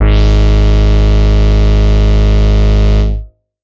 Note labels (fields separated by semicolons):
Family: bass; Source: synthesizer; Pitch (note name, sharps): G#1; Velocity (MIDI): 100; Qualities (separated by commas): distorted